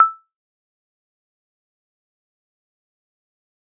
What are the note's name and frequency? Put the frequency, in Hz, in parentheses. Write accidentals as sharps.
E6 (1319 Hz)